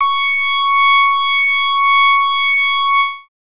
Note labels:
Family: bass; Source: synthesizer; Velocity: 25; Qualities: bright, distorted

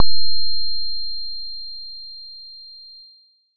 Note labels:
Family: bass; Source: synthesizer; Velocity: 75; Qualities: distorted

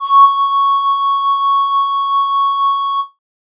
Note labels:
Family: flute; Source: synthesizer; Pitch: C#6; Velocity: 75; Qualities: distorted

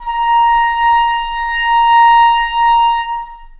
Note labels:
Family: reed; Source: acoustic; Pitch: A#5; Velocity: 50; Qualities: long release, reverb

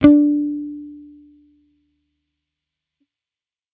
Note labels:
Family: bass; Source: electronic; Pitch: D4; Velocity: 50; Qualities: fast decay

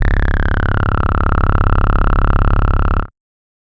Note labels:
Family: bass; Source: synthesizer; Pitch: C#0; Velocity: 50; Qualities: bright, distorted, multiphonic

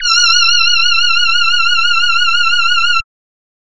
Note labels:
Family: voice; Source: synthesizer; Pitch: F6; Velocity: 25

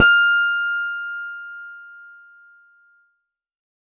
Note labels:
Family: keyboard; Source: electronic; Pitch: F6; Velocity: 25

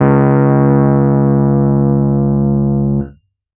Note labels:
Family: keyboard; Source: electronic; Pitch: C#2; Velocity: 127; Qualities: distorted

